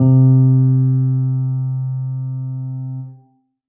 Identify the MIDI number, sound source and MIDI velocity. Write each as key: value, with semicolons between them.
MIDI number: 48; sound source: acoustic; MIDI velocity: 50